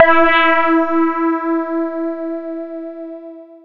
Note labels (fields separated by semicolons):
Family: mallet percussion; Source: electronic; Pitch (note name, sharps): E4; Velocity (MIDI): 25; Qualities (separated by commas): bright, distorted, long release, non-linear envelope